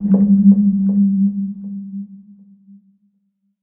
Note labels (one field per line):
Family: synthesizer lead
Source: synthesizer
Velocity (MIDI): 75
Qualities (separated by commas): dark, non-linear envelope, reverb